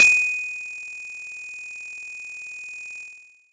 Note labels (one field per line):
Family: mallet percussion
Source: acoustic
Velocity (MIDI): 100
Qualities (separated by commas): bright, distorted